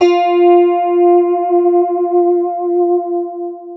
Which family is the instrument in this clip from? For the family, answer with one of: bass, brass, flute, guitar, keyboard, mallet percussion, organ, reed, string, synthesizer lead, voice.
guitar